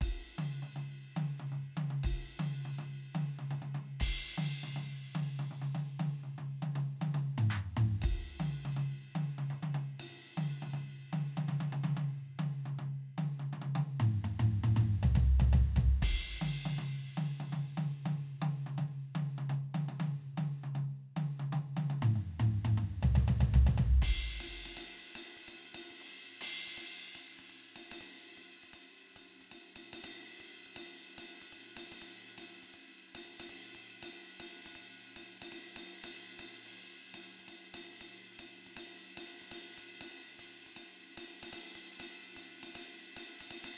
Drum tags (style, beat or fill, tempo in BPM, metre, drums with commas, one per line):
jazz
beat
120 BPM
4/4
ride, ride bell, percussion, high tom, mid tom, floor tom, kick